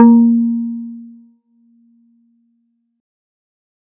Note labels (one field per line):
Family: guitar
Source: synthesizer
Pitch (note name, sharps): A#3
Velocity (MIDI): 25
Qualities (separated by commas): dark